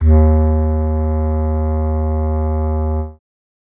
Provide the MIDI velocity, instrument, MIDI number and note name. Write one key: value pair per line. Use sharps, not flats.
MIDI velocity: 50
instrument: acoustic reed instrument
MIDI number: 39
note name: D#2